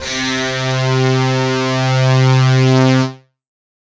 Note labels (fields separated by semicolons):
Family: guitar; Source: electronic; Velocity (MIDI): 127; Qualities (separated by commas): distorted